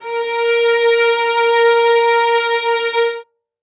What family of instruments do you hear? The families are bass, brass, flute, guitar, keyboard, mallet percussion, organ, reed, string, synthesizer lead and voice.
string